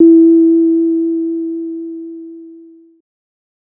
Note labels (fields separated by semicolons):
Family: bass; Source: synthesizer; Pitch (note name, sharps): E4; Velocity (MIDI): 25; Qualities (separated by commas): distorted